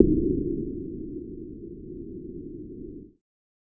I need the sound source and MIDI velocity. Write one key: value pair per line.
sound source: synthesizer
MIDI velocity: 25